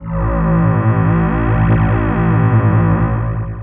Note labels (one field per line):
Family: voice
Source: synthesizer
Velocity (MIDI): 75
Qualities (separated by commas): distorted, long release